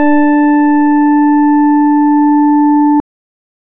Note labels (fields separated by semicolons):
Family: organ; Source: electronic; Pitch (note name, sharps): D4; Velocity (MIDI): 50; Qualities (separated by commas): dark